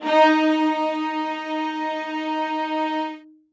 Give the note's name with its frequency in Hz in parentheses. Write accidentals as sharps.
D#4 (311.1 Hz)